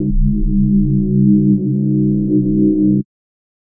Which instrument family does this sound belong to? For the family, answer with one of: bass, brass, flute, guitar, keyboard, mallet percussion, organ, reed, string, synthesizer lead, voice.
mallet percussion